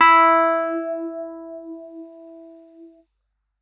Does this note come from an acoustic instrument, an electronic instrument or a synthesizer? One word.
electronic